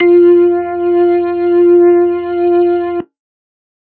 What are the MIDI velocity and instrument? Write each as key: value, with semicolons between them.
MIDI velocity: 100; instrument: electronic organ